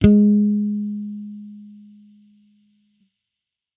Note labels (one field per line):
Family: bass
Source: electronic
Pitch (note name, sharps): G#3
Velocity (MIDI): 25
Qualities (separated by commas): distorted